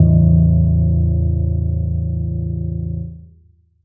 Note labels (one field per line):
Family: keyboard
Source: acoustic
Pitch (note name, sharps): A0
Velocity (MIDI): 50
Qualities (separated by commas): dark, reverb